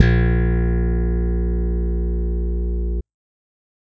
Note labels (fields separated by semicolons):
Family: bass; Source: electronic; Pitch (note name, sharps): A#1; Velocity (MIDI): 50; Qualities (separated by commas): bright